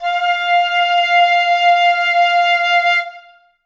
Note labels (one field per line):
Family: reed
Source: acoustic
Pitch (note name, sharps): F5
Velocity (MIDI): 100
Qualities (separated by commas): reverb